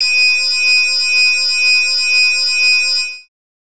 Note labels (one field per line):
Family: bass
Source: synthesizer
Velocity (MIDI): 75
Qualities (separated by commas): bright, distorted